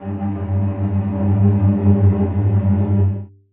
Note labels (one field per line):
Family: string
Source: acoustic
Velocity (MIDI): 25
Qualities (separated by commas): non-linear envelope, reverb